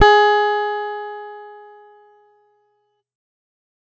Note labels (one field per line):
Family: guitar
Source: electronic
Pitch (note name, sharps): G#4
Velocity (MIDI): 50